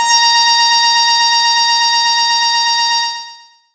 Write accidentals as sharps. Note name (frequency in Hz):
A#5 (932.3 Hz)